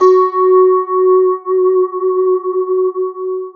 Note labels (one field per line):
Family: guitar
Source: electronic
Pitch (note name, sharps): F#4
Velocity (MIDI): 127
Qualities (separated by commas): long release, multiphonic, non-linear envelope